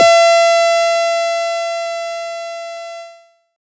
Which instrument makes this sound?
synthesizer bass